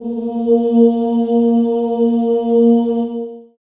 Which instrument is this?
acoustic voice